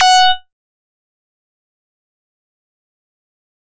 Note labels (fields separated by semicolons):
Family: bass; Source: synthesizer; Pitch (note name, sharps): F#5; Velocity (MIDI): 127; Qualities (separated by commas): fast decay, percussive